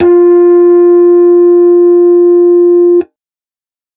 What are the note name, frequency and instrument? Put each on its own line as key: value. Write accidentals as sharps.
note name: F4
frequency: 349.2 Hz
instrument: electronic guitar